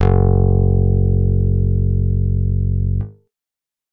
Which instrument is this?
acoustic guitar